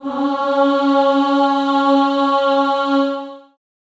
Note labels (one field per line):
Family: voice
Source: acoustic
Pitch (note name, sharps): C#4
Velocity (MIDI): 75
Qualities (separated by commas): reverb